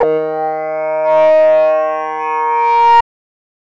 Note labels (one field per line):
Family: voice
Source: synthesizer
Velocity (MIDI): 50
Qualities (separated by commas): distorted